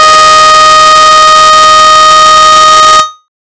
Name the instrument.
synthesizer bass